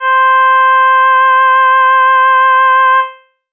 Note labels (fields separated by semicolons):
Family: reed; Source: synthesizer; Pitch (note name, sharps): C5; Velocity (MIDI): 127